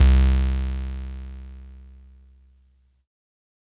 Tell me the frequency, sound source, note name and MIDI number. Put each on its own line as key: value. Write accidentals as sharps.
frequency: 65.41 Hz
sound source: electronic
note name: C2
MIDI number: 36